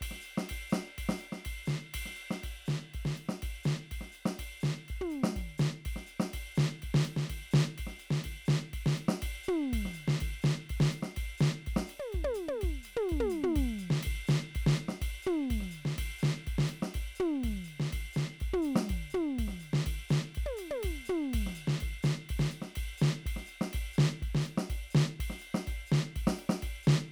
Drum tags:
calypso
beat
124 BPM
4/4
ride, ride bell, hi-hat pedal, snare, high tom, mid tom, floor tom, kick

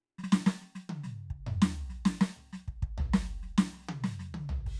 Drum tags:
hip-hop
fill
100 BPM
4/4
crash, snare, high tom, mid tom, floor tom, kick

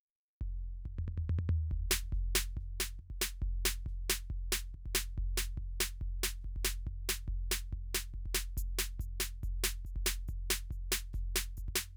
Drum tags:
punk
beat
140 BPM
4/4
closed hi-hat, snare, floor tom, kick

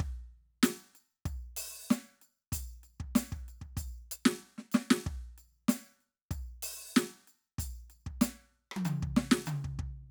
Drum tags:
funk
beat
95 BPM
4/4
percussion, snare, high tom, mid tom, kick

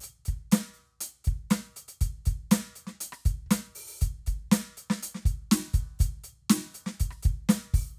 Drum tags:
rock
beat
120 BPM
4/4
closed hi-hat, open hi-hat, hi-hat pedal, snare, cross-stick, kick

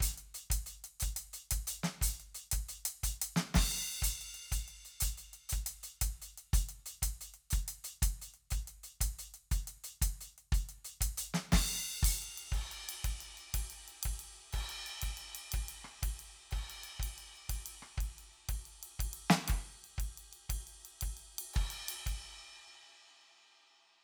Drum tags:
rock
beat
120 BPM
4/4
crash, ride, closed hi-hat, open hi-hat, snare, cross-stick, kick

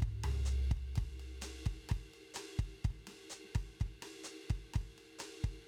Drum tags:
bossa nova
beat
127 BPM
4/4
ride, hi-hat pedal, snare, cross-stick, floor tom, kick

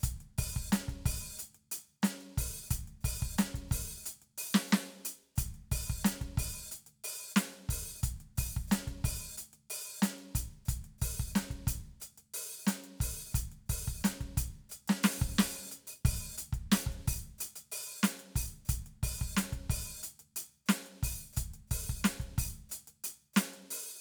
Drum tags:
hip-hop
beat
90 BPM
4/4
closed hi-hat, open hi-hat, hi-hat pedal, snare, kick

